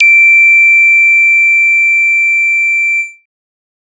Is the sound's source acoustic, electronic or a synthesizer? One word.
synthesizer